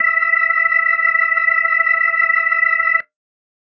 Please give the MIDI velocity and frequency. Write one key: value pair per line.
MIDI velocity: 127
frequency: 659.3 Hz